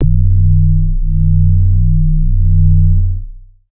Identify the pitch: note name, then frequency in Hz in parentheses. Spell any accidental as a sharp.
B0 (30.87 Hz)